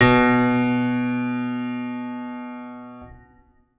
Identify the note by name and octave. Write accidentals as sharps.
B2